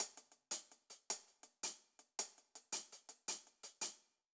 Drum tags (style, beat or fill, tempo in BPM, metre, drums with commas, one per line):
rock
beat
110 BPM
4/4
closed hi-hat